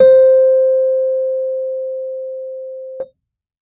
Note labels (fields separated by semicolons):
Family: keyboard; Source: electronic; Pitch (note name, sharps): C5; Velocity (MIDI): 75